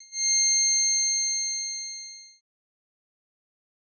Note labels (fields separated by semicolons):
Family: bass; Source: synthesizer; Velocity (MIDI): 75; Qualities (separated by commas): fast decay